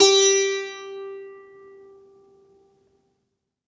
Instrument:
acoustic guitar